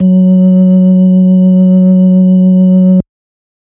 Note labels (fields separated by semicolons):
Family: organ; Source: electronic; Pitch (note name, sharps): F#3; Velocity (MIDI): 75; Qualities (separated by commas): distorted